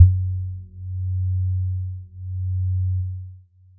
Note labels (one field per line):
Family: mallet percussion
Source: electronic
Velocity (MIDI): 25